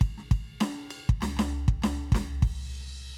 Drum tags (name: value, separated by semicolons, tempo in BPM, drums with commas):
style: rock; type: beat; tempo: 100 BPM; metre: 4/4; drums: crash, ride bell, open hi-hat, snare, floor tom, kick